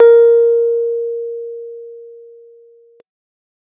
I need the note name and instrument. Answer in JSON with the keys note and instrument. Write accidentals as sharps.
{"note": "A#4", "instrument": "electronic keyboard"}